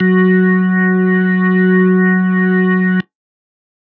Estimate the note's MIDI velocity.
25